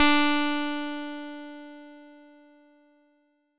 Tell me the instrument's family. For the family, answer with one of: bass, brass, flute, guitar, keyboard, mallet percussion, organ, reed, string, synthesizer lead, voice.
bass